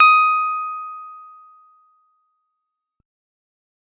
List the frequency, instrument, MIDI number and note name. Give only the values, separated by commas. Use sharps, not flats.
1245 Hz, electronic guitar, 87, D#6